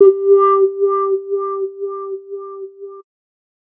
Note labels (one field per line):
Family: bass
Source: synthesizer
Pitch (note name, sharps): G4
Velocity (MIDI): 50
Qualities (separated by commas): distorted